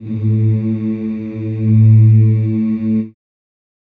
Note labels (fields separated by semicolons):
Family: voice; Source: acoustic; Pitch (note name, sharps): A2; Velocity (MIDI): 100; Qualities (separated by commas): dark, reverb